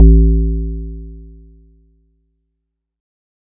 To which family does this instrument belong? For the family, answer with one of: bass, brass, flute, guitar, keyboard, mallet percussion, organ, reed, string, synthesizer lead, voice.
keyboard